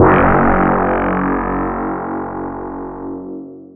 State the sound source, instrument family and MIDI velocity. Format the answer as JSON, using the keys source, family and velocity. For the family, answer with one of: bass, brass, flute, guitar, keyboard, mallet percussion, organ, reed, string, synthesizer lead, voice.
{"source": "electronic", "family": "mallet percussion", "velocity": 50}